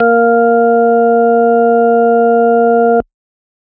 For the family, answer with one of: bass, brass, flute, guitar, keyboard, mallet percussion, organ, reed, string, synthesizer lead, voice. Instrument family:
organ